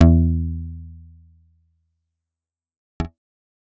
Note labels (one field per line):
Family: bass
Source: synthesizer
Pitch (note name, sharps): E2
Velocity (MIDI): 100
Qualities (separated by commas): fast decay